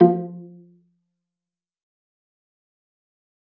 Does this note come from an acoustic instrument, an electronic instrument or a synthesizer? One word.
acoustic